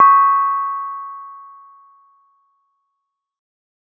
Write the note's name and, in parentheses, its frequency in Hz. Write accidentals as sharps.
C#6 (1109 Hz)